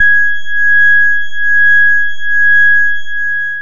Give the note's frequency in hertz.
1661 Hz